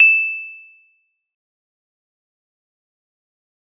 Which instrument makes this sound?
synthesizer guitar